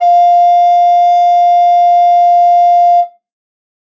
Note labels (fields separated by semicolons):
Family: flute; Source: acoustic; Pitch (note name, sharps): F5; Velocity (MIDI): 127